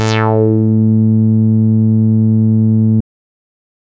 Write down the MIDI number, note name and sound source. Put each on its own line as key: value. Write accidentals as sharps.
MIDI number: 45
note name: A2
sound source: synthesizer